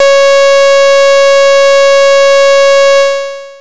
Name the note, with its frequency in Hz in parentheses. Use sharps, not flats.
C#5 (554.4 Hz)